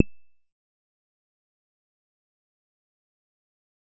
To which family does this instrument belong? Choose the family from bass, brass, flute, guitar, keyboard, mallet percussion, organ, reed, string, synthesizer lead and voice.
bass